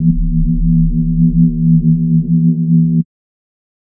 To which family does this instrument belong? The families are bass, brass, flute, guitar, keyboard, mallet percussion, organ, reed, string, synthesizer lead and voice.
mallet percussion